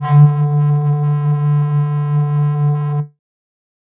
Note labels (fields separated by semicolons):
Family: flute; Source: synthesizer; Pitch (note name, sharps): D3; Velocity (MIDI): 50; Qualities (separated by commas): distorted